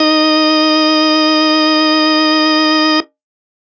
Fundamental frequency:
311.1 Hz